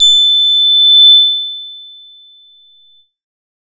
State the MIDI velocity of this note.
127